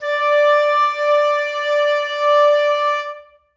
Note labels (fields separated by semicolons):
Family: flute; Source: acoustic; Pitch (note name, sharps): D5; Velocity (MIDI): 127; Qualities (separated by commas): reverb